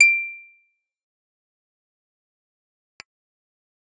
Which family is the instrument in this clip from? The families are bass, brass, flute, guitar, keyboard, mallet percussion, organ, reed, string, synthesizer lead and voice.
bass